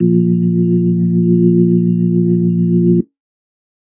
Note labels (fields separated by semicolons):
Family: organ; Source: electronic; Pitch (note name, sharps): A#1; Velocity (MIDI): 50